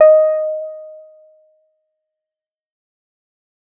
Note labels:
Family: bass; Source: synthesizer; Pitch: D#5; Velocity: 100; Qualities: fast decay

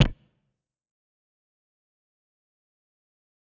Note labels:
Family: guitar; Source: electronic; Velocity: 25; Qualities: distorted, fast decay, percussive

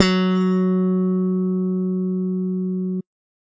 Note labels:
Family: bass; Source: electronic; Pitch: F#3; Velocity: 127; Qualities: bright

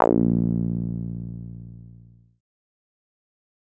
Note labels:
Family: synthesizer lead; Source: synthesizer; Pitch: A#1; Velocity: 75; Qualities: distorted, fast decay

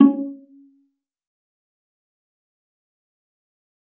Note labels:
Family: string; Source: acoustic; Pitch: C#4; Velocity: 75; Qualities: dark, fast decay, percussive, reverb

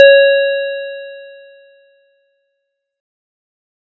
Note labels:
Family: keyboard; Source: electronic; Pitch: C#5; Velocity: 127; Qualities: distorted

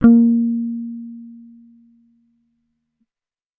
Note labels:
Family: bass; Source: electronic; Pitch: A#3; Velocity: 25

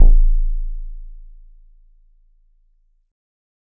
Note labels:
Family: keyboard; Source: electronic; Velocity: 50

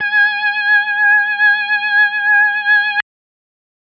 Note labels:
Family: organ; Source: electronic; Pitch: G#5; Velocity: 75

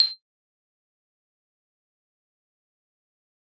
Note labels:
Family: guitar; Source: synthesizer; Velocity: 100; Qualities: bright, fast decay, percussive

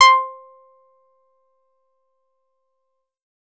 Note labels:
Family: bass; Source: synthesizer; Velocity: 127; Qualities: distorted, percussive

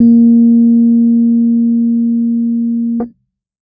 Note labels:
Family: keyboard; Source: electronic; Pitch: A#3; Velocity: 25; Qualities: dark

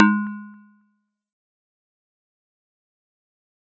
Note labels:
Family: mallet percussion; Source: acoustic; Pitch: G#3; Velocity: 100; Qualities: fast decay, percussive

